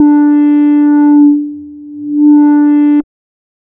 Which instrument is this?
synthesizer bass